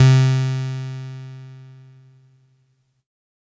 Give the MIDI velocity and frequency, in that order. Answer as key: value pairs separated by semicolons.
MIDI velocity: 25; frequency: 130.8 Hz